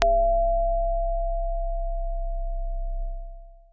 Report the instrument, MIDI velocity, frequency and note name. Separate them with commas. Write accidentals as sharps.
acoustic keyboard, 50, 32.7 Hz, C1